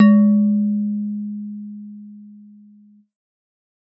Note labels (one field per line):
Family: mallet percussion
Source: acoustic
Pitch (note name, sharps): G#3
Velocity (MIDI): 100